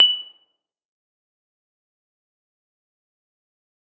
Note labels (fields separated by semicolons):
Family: mallet percussion; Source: acoustic; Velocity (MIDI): 25; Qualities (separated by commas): bright, fast decay, percussive, reverb